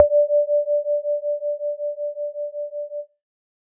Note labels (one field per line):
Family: synthesizer lead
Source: synthesizer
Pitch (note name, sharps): D5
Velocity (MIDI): 50